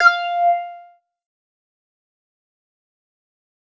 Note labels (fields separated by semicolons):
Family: bass; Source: synthesizer; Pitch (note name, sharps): F5; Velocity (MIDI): 50; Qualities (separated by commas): distorted, fast decay